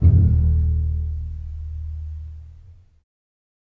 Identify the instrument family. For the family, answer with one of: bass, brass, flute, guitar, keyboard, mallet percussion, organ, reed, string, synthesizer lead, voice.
string